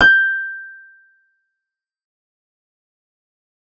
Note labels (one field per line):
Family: keyboard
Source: synthesizer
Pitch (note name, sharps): G6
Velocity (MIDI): 127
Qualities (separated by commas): fast decay